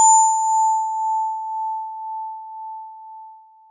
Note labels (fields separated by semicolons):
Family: mallet percussion; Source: acoustic; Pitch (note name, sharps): A5; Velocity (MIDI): 100; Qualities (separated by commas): bright, long release